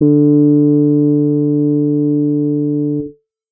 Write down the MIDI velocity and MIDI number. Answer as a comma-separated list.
25, 50